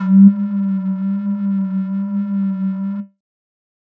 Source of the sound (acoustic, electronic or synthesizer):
synthesizer